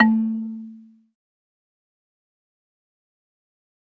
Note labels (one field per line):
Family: mallet percussion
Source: acoustic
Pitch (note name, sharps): A3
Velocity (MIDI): 50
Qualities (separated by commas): fast decay, reverb